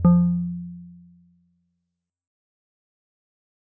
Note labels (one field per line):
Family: mallet percussion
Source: acoustic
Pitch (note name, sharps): F3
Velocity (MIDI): 25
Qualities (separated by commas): dark, fast decay, multiphonic